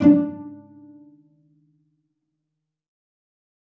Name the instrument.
acoustic string instrument